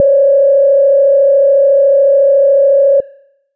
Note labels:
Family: bass; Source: synthesizer; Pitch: C#5; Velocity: 25; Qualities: dark

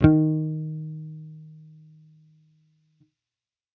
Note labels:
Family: bass; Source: electronic; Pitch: D#3; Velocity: 25

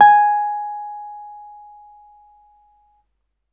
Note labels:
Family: keyboard; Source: electronic; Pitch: G#5; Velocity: 100

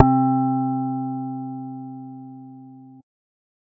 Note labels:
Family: bass; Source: synthesizer; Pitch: C3; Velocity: 127

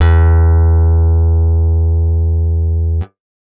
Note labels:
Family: guitar; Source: acoustic; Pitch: E2; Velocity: 100

